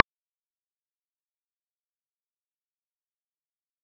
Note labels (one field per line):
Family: mallet percussion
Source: acoustic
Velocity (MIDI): 75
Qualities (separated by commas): fast decay, percussive